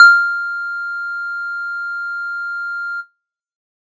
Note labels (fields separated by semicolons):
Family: bass; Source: synthesizer; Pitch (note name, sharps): F6; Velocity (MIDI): 100